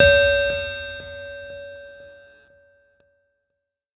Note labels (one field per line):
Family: keyboard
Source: electronic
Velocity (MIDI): 100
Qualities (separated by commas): bright, distorted